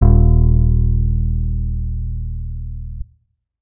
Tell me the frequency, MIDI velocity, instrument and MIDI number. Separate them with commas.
38.89 Hz, 25, electronic guitar, 27